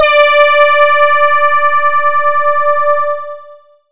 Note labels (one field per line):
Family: voice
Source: synthesizer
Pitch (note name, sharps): D5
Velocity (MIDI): 100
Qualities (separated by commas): long release